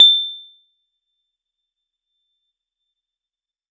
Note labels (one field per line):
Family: keyboard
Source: electronic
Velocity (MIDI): 25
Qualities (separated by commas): percussive